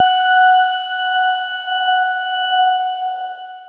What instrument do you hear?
electronic keyboard